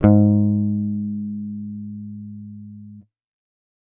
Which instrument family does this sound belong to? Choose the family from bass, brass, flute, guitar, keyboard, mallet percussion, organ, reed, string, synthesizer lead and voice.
bass